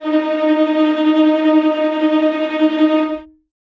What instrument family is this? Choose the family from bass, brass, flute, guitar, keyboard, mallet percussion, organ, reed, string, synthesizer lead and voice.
string